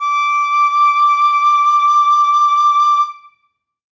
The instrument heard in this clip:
acoustic flute